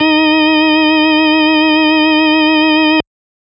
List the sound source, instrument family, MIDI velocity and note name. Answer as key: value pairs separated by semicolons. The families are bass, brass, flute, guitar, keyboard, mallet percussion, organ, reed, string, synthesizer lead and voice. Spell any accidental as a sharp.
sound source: electronic; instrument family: organ; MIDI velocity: 50; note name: D#4